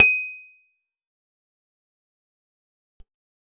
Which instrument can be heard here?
acoustic guitar